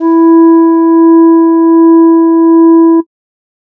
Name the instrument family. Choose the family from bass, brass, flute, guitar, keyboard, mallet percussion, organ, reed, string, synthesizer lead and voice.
flute